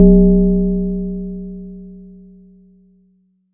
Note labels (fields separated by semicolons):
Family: mallet percussion; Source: acoustic; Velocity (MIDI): 75